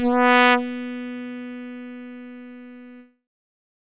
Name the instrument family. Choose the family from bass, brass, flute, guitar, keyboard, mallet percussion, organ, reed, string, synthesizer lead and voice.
keyboard